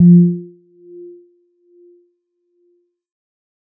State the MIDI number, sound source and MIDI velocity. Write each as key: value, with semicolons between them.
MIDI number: 53; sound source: electronic; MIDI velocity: 25